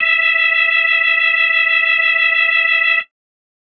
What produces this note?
electronic organ